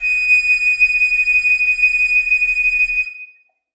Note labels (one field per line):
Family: flute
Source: acoustic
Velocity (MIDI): 50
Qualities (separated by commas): reverb